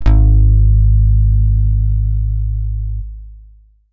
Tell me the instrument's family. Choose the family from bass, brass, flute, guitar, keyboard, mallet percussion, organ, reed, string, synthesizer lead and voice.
guitar